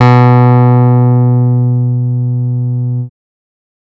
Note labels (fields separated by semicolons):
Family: bass; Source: synthesizer; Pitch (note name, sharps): B2; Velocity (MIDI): 100; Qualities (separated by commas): distorted